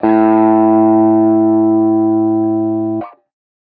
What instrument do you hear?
electronic guitar